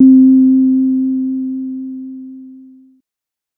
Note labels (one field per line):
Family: bass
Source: synthesizer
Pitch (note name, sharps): C4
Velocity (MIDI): 25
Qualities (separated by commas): distorted